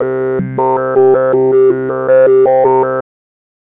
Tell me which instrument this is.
synthesizer bass